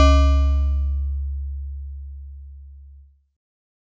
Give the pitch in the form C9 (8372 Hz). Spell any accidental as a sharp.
C#2 (69.3 Hz)